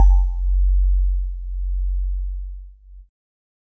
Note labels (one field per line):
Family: keyboard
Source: electronic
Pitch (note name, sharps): F#1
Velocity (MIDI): 75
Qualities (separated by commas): multiphonic